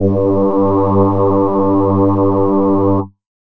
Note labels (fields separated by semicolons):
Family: voice; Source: synthesizer; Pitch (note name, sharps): G2; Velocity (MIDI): 25; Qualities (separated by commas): multiphonic